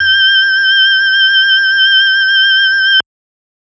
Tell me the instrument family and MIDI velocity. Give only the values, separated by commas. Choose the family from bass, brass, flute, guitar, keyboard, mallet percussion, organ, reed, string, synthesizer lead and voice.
organ, 50